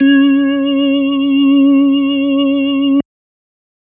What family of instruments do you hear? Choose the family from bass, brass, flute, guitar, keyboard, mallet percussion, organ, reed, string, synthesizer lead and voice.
organ